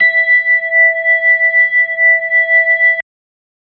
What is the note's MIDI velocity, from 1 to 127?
100